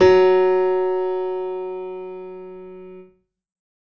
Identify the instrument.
acoustic keyboard